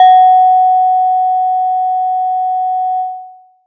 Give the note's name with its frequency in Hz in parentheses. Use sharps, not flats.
F#5 (740 Hz)